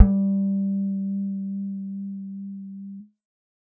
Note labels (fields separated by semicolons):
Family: bass; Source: synthesizer; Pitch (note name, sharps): G3; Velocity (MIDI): 25; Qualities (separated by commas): dark, reverb